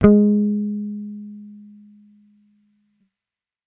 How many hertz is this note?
207.7 Hz